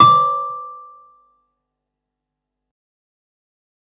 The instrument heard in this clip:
electronic keyboard